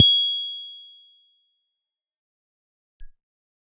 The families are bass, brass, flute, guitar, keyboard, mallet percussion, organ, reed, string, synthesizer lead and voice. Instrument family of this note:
keyboard